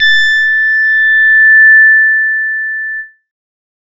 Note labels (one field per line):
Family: bass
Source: synthesizer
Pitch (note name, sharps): A6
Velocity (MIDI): 127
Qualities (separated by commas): bright, distorted